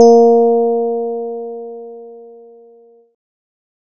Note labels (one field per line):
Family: bass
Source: synthesizer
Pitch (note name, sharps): A#3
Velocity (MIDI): 50